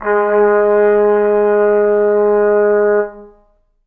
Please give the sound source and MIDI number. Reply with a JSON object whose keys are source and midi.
{"source": "acoustic", "midi": 56}